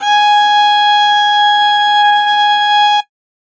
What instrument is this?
acoustic string instrument